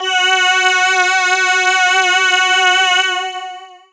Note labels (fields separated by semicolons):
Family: voice; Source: synthesizer; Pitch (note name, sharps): F#4; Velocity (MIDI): 127; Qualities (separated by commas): bright, distorted, long release